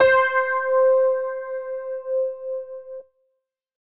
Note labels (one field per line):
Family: keyboard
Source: electronic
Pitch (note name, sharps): C5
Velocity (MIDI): 127